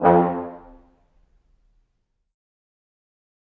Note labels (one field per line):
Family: brass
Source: acoustic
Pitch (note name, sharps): F2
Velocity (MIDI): 75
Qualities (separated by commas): fast decay, percussive, reverb